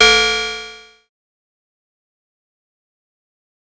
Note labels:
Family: bass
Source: synthesizer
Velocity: 25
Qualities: bright, distorted, fast decay

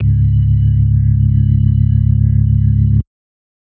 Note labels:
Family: organ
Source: electronic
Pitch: C#1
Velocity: 25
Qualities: dark

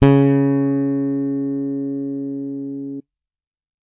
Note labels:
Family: bass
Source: electronic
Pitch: C#3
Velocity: 127

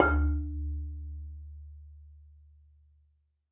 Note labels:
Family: mallet percussion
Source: acoustic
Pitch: D2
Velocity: 75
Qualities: dark, reverb

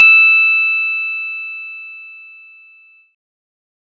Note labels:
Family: bass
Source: synthesizer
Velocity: 75

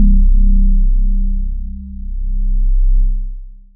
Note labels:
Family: voice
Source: synthesizer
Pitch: C1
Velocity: 127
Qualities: dark, long release

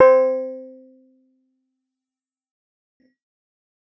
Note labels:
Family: keyboard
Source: electronic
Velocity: 50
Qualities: fast decay, percussive

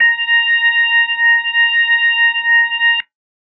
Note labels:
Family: organ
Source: electronic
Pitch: A#5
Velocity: 127

